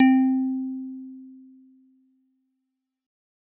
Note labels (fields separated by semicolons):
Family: guitar; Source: synthesizer; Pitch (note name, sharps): C4; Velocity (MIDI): 100; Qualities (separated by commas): dark